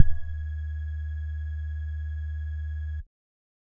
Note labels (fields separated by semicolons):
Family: bass; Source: synthesizer; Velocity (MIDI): 25